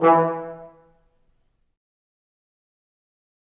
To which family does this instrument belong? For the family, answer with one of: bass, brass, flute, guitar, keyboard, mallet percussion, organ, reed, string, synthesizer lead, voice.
brass